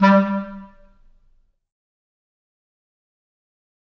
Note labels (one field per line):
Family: reed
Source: acoustic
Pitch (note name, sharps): G3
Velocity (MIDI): 75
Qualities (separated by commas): fast decay, percussive, reverb